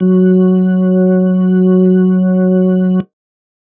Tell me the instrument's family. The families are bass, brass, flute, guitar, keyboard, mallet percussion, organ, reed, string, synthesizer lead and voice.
organ